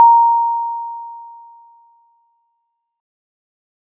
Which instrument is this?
acoustic mallet percussion instrument